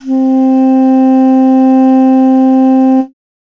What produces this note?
acoustic reed instrument